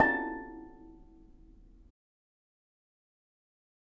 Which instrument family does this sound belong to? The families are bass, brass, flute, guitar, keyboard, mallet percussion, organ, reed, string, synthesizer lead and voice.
mallet percussion